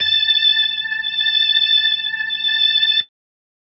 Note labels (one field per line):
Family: organ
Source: electronic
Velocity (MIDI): 100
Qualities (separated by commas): bright